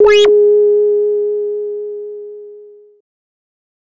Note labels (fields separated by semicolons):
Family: bass; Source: synthesizer; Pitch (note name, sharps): G#4; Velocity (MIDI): 100; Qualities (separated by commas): distorted